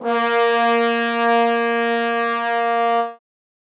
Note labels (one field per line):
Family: brass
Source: acoustic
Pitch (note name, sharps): A#3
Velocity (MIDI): 100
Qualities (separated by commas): reverb